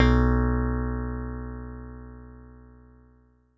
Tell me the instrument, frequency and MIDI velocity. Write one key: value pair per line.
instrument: synthesizer guitar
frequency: 61.74 Hz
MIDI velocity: 100